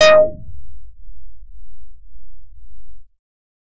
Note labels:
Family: bass; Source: synthesizer; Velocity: 127

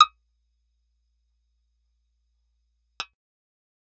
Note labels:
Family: bass; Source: synthesizer; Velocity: 100; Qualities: percussive

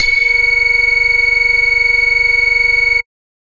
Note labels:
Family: bass; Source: synthesizer; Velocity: 127

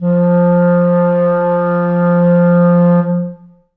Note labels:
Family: reed; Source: acoustic; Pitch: F3; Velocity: 100; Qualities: dark, long release, reverb

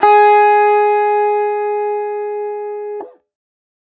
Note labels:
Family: guitar; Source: electronic; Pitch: G#4; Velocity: 50; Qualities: distorted

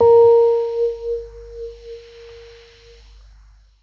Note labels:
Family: keyboard; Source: electronic; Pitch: A#4; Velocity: 25; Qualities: long release

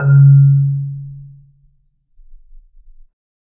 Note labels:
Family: mallet percussion; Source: acoustic; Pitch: C#3; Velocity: 25; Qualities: dark, reverb

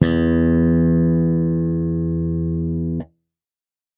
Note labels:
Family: bass; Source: electronic; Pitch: E2; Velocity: 127

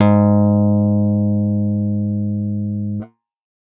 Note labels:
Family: guitar; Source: electronic; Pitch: G#2; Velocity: 127

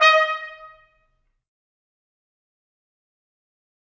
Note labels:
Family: brass; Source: acoustic; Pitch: D#5; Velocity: 100; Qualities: fast decay, percussive, reverb

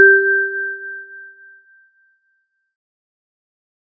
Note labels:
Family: mallet percussion; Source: acoustic; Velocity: 25

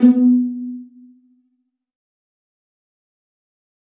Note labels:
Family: string; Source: acoustic; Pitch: B3; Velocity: 25; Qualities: dark, fast decay, reverb

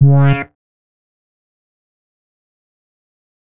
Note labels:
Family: bass; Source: synthesizer; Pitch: C#3; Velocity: 75; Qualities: fast decay, percussive

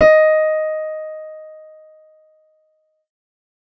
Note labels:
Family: keyboard; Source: synthesizer; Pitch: D#5; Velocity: 100

